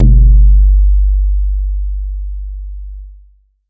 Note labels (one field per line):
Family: bass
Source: synthesizer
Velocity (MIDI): 127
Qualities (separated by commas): dark, distorted